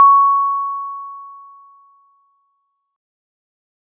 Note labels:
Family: mallet percussion; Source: acoustic; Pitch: C#6; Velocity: 25

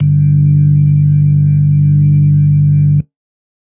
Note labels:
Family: organ; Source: electronic; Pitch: G1; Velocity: 50; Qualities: dark

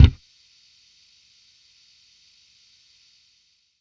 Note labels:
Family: bass; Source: electronic; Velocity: 75; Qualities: distorted, percussive

